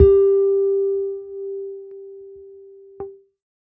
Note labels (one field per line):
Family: bass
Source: electronic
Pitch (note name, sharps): G4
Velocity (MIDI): 50